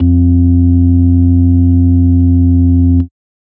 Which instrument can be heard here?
electronic organ